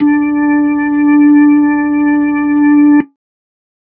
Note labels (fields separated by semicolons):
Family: organ; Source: electronic; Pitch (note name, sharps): D4; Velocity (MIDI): 100; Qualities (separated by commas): dark